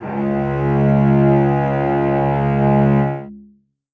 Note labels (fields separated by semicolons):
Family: string; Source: acoustic; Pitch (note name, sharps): C#2; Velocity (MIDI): 100; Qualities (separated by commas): long release, reverb